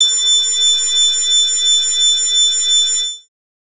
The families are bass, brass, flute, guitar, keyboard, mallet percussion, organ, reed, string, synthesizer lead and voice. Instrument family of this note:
bass